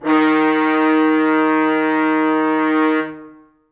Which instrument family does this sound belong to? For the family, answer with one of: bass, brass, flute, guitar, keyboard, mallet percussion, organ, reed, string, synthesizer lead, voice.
brass